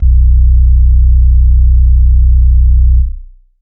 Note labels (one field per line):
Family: organ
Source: electronic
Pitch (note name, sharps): B0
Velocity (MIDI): 50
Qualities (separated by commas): dark